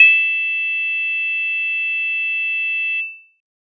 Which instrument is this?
electronic keyboard